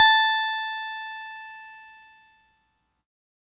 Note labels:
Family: keyboard; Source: electronic; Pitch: A5; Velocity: 50; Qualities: bright, distorted

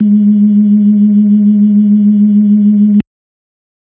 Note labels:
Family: organ; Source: electronic; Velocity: 100; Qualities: dark

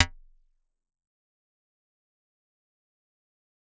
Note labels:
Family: mallet percussion; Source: acoustic; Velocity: 100; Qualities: fast decay, percussive

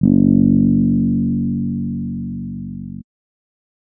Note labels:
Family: keyboard; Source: electronic; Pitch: F#1; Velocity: 50

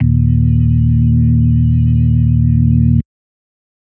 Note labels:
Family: organ; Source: electronic; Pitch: D#1; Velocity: 127; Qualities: dark

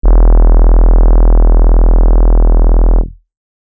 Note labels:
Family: keyboard; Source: electronic; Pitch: E1; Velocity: 127; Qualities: dark

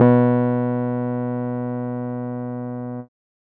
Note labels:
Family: keyboard; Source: electronic; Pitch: B2; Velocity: 25

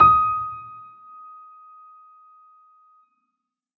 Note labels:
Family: keyboard; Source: acoustic; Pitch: D#6; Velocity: 75; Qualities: reverb

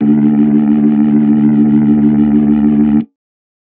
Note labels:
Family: organ; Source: electronic; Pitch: D2; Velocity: 75; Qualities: distorted

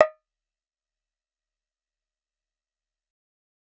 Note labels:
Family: bass; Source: synthesizer; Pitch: D#5; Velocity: 50; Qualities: fast decay, percussive

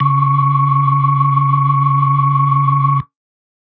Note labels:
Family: organ; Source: electronic; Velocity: 75

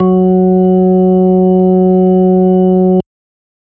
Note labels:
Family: organ; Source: electronic; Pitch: F#3; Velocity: 100

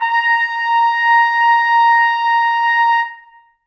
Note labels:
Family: brass; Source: acoustic; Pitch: A#5; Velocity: 75; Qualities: reverb

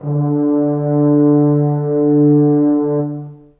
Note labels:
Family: brass; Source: acoustic; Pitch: D3; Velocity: 25; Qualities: dark, long release, reverb

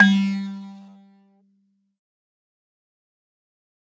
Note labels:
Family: mallet percussion; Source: acoustic; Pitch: G3; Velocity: 50; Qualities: distorted, fast decay, reverb

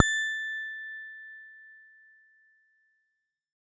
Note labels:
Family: guitar; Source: electronic; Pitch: A6; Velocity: 75; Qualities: reverb

